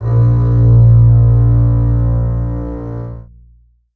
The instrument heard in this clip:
acoustic string instrument